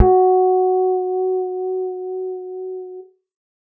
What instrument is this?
synthesizer bass